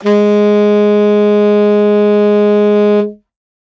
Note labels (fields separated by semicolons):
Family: reed; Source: acoustic; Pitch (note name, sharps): G#3; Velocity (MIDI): 50